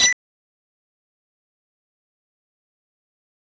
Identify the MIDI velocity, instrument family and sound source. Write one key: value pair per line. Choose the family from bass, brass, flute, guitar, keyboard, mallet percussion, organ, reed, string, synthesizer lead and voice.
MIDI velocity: 50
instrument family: bass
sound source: synthesizer